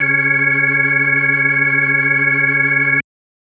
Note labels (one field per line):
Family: organ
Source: electronic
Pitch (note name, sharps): C#3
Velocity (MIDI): 100